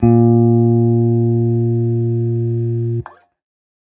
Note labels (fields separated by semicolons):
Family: guitar; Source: electronic; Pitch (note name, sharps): A#2; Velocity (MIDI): 25